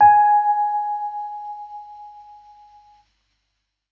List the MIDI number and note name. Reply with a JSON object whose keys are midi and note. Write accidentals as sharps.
{"midi": 80, "note": "G#5"}